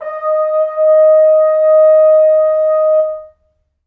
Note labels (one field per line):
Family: brass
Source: acoustic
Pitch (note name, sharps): D#5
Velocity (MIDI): 50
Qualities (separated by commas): reverb